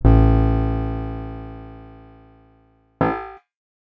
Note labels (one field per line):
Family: guitar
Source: acoustic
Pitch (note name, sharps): A1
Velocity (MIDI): 25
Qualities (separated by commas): distorted